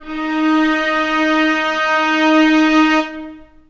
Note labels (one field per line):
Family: string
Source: acoustic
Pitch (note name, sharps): D#4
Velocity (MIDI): 50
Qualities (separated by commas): long release, reverb